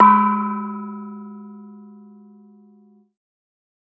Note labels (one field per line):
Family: mallet percussion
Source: acoustic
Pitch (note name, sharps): G#3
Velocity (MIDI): 127